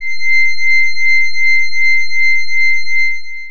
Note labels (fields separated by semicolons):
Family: organ; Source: electronic; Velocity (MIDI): 75; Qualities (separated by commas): distorted, long release